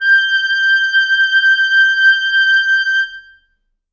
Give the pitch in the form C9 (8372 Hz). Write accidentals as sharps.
G6 (1568 Hz)